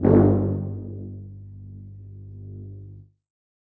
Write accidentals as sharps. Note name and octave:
G1